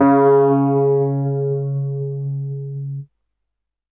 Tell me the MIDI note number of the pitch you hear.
49